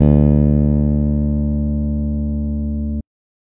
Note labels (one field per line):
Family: bass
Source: electronic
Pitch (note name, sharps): D2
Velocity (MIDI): 127